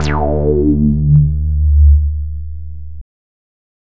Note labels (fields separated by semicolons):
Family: bass; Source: synthesizer; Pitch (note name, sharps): D2; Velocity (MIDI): 75; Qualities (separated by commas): distorted